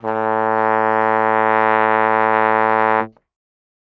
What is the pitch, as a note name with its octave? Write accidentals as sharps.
A2